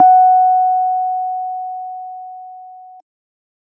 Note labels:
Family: keyboard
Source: electronic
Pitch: F#5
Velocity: 50

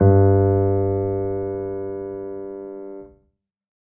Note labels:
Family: keyboard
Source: acoustic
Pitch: G2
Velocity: 25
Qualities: reverb

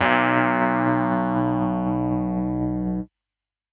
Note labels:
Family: keyboard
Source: electronic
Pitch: B1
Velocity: 127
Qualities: distorted

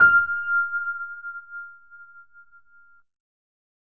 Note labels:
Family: keyboard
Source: electronic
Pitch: F6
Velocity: 50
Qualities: reverb

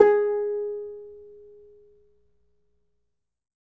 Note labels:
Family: guitar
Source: acoustic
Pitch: G#4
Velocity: 25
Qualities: reverb

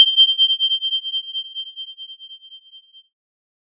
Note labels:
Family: keyboard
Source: synthesizer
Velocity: 25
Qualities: bright

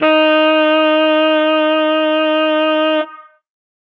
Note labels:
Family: reed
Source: acoustic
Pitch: D#4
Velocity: 100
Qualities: bright

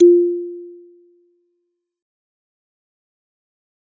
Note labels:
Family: mallet percussion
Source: acoustic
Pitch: F4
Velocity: 100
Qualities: fast decay, percussive

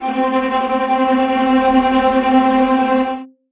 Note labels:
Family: string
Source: acoustic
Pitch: C4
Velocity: 25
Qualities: bright, non-linear envelope, reverb

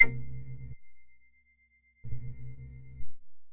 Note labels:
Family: bass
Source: synthesizer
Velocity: 50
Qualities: long release

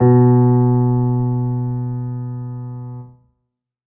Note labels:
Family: keyboard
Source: acoustic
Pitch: B2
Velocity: 25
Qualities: reverb

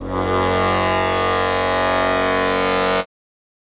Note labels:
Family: reed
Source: acoustic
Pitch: F#1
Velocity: 75

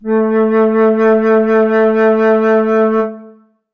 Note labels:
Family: flute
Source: acoustic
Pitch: A3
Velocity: 100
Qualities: reverb

